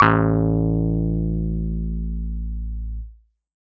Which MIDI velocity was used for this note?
75